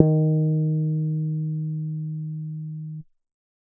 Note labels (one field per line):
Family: bass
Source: synthesizer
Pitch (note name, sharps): D#3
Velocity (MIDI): 75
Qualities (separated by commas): dark, reverb